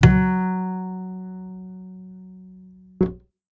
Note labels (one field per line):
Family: bass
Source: acoustic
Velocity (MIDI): 127